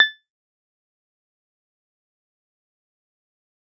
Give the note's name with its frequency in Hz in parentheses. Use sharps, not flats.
A6 (1760 Hz)